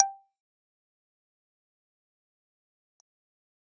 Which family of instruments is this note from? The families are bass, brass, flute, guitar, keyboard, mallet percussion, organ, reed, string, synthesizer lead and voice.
keyboard